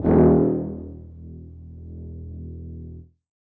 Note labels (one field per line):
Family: brass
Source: acoustic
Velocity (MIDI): 127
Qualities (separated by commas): bright, reverb